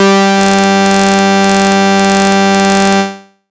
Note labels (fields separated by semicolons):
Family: bass; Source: synthesizer; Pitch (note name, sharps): G3; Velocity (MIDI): 50; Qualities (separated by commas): bright, distorted